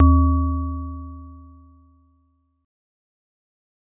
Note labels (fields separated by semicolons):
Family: mallet percussion; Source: acoustic; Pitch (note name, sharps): D#2; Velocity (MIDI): 25; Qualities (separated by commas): dark